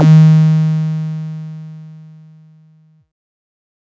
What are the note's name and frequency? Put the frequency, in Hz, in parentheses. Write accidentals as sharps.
D#3 (155.6 Hz)